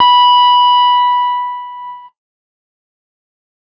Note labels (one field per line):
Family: guitar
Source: electronic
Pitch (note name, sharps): B5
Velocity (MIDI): 100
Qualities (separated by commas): distorted, fast decay